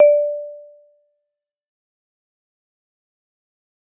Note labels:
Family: mallet percussion; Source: acoustic; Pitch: D5; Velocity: 127; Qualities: fast decay, percussive

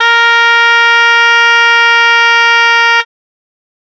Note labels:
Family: reed; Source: acoustic; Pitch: A#4; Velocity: 127

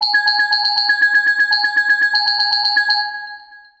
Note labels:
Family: mallet percussion; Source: synthesizer; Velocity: 127; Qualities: long release, multiphonic, tempo-synced

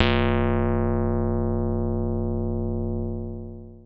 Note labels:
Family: keyboard; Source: electronic; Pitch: C1; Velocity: 50; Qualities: distorted, long release

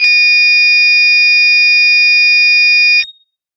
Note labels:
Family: guitar; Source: electronic; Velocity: 100; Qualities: bright, distorted

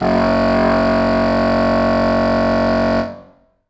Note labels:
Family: reed; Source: acoustic; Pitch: F#1; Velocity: 127; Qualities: distorted, reverb

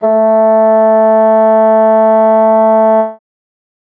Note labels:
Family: reed; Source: acoustic; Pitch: A3; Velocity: 25

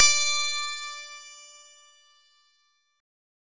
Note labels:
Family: synthesizer lead; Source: synthesizer; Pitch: D5; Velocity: 100; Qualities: bright, distorted

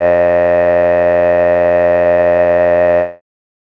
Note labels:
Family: voice; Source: synthesizer; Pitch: F2; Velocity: 100; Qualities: bright

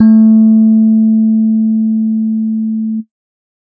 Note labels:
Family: keyboard; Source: electronic; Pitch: A3; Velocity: 127

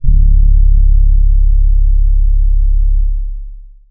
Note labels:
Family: keyboard; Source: electronic; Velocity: 75; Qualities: dark, long release

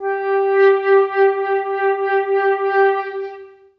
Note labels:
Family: flute; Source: acoustic; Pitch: G4; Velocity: 25; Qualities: long release, reverb

